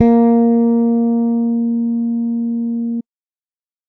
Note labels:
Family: bass; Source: electronic; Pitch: A#3; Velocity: 75

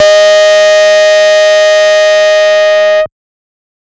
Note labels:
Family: bass; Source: synthesizer; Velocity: 75; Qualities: bright, distorted, multiphonic

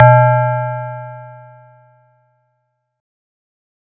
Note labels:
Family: mallet percussion; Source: acoustic; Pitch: B2; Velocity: 50

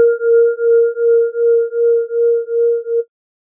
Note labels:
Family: organ; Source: electronic; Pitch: A#4; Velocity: 75; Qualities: dark

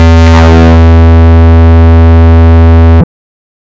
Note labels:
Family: bass; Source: synthesizer; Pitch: E2; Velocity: 127; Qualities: bright, distorted, non-linear envelope

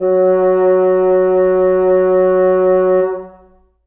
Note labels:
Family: reed; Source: acoustic; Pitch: F#3; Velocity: 75; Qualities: long release, reverb

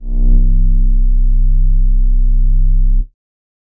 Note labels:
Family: bass; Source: synthesizer; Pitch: C1; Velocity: 75; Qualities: dark

